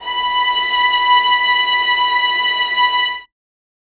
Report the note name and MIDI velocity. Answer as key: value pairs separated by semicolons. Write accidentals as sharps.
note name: B5; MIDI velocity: 50